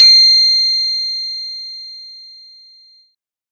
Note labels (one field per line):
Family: bass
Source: synthesizer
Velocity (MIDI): 100